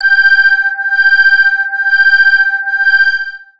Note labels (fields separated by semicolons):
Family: bass; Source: synthesizer; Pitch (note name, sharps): G6; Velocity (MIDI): 25; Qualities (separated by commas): long release, multiphonic